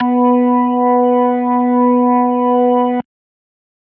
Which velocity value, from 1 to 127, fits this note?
100